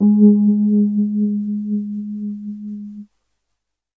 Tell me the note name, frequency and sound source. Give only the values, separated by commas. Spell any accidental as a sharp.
G#3, 207.7 Hz, electronic